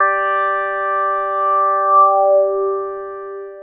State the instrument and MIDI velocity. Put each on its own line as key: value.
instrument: synthesizer lead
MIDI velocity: 50